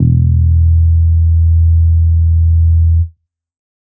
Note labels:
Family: bass; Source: synthesizer; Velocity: 100; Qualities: dark

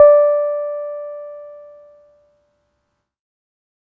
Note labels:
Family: keyboard; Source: electronic; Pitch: D5; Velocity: 127; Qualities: dark

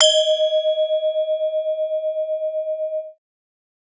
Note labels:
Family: mallet percussion; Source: acoustic; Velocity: 100

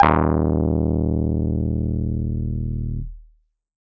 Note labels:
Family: keyboard; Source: electronic; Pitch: D#1; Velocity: 100; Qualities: distorted

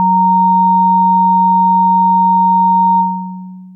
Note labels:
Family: synthesizer lead; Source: synthesizer; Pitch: F#3; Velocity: 100; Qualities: long release

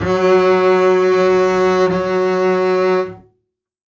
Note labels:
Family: string; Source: acoustic; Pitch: F#3; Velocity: 127; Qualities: reverb

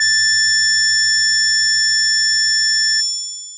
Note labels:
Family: mallet percussion; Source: electronic; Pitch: A6; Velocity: 50; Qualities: bright, long release

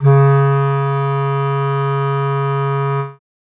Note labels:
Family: reed; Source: acoustic; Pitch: C#3; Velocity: 127

